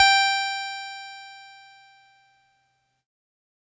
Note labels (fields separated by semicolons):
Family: keyboard; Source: electronic; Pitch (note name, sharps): G5; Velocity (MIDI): 75; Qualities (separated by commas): bright, distorted